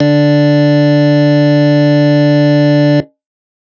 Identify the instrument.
electronic organ